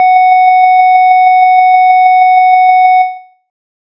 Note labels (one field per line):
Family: bass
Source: synthesizer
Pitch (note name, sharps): F#5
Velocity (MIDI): 100